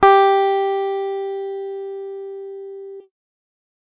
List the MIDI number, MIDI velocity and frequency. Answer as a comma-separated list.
67, 127, 392 Hz